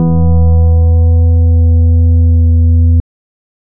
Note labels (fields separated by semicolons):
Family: organ; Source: electronic; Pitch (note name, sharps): E2; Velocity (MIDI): 100; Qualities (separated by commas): dark